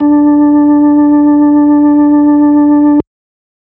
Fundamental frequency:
293.7 Hz